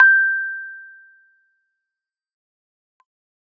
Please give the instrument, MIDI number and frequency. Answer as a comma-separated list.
electronic keyboard, 91, 1568 Hz